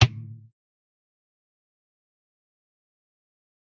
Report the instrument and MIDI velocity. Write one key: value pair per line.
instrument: electronic guitar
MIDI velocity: 25